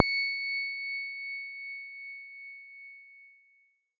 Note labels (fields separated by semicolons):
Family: guitar; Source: electronic; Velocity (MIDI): 100; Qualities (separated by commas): reverb